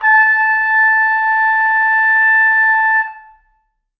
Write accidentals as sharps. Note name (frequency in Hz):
A5 (880 Hz)